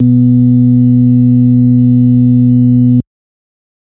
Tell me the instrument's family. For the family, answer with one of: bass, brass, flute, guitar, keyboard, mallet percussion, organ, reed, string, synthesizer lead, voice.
organ